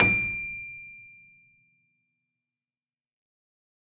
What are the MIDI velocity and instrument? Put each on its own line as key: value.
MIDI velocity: 127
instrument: acoustic keyboard